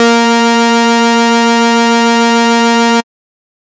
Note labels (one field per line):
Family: bass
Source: synthesizer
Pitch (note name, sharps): A#3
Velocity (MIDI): 50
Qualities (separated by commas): bright, distorted